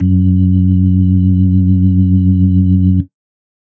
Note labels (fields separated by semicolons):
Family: organ; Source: electronic; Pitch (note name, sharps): F#2; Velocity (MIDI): 100; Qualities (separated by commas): dark, reverb